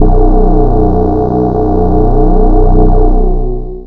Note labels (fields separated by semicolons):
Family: bass; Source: synthesizer; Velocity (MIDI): 75; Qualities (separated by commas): long release